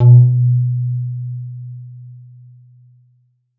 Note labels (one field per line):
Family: guitar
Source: electronic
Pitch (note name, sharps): B2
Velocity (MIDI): 75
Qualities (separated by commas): dark, reverb